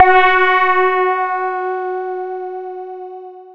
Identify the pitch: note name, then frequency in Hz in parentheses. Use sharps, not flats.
F#4 (370 Hz)